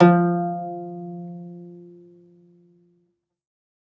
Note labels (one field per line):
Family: guitar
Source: acoustic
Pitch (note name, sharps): F3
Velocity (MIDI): 75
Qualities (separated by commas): reverb